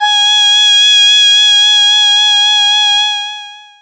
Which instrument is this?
synthesizer voice